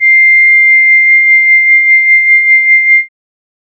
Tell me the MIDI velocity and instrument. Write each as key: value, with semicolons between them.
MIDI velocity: 50; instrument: synthesizer keyboard